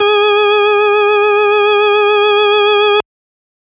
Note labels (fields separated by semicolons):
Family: organ; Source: electronic; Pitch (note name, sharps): G#4; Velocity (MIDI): 25; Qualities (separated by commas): distorted